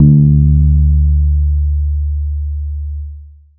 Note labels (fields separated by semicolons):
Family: bass; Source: synthesizer; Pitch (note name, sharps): D2; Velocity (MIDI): 25; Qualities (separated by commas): distorted, long release